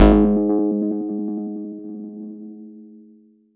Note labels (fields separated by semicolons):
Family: guitar; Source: electronic; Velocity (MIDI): 127